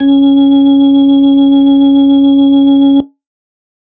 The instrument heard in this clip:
electronic organ